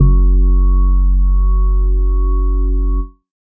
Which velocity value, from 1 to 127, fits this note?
50